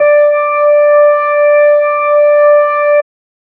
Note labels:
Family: organ; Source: electronic; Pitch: D5; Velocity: 75

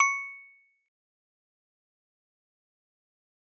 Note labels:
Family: mallet percussion; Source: acoustic; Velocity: 100; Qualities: fast decay, percussive

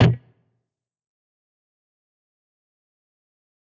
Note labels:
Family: guitar; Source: electronic; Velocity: 75; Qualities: bright, distorted, fast decay, percussive

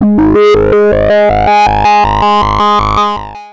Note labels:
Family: bass; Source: synthesizer; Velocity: 100; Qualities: distorted, long release, multiphonic, tempo-synced

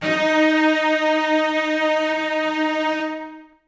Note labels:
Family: string; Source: acoustic; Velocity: 127; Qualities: reverb

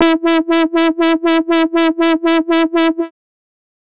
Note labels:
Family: bass; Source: synthesizer; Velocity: 127; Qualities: bright, distorted, tempo-synced

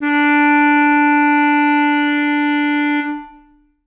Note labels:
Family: reed; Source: acoustic; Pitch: D4; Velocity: 100; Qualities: reverb

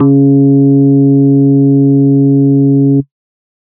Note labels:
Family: organ; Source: electronic; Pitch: C#3; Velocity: 75

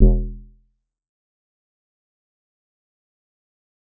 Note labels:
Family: bass; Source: synthesizer; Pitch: E1; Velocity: 75; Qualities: dark, fast decay, percussive

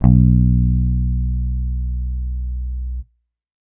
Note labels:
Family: bass; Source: electronic; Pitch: B1; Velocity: 100

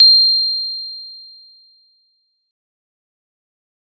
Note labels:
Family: mallet percussion; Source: acoustic; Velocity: 25; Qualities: bright, fast decay

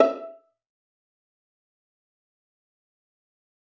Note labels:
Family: string; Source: acoustic; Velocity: 75; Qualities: fast decay, percussive, reverb

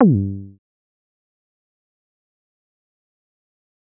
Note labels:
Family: bass; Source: synthesizer; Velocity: 25; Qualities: fast decay, percussive

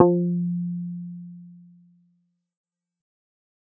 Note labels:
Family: bass; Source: synthesizer; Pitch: F3; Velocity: 25; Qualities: fast decay

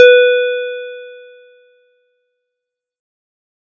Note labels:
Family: keyboard; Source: electronic; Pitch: B4; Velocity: 100; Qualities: distorted, fast decay

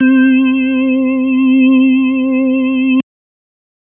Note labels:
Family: organ; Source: electronic; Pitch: C4; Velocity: 100

